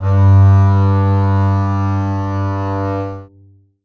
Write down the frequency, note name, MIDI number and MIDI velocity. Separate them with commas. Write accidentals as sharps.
98 Hz, G2, 43, 50